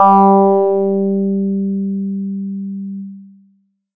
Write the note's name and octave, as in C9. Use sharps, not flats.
G3